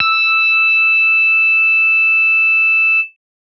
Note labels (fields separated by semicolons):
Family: bass; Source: synthesizer; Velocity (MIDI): 127